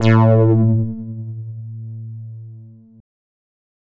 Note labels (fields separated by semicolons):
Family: bass; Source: synthesizer; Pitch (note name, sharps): A2; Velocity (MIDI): 100; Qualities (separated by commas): distorted